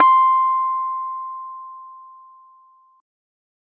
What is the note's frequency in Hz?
1047 Hz